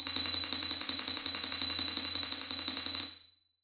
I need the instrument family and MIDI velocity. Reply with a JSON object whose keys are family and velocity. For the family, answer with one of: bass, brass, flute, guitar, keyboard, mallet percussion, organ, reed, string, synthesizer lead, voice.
{"family": "mallet percussion", "velocity": 75}